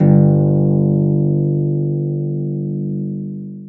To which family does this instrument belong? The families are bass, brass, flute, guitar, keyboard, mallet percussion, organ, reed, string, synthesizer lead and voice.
string